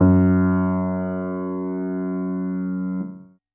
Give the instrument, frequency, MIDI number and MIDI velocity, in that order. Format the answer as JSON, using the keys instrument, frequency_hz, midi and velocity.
{"instrument": "acoustic keyboard", "frequency_hz": 92.5, "midi": 42, "velocity": 25}